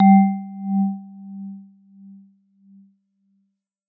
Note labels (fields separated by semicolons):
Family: mallet percussion; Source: acoustic; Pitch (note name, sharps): G3; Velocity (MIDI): 75; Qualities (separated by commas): non-linear envelope